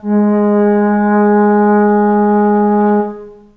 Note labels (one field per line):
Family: flute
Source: acoustic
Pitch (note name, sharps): G#3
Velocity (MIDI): 50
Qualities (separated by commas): long release, reverb